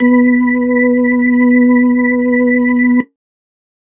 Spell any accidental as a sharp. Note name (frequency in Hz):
B3 (246.9 Hz)